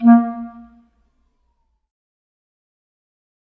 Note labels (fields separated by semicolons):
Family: reed; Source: acoustic; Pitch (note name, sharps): A#3; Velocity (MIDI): 25; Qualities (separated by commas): dark, fast decay, percussive, reverb